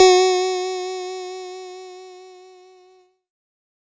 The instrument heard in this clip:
electronic keyboard